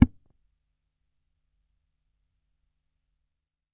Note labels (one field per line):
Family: bass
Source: electronic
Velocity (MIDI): 25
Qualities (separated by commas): percussive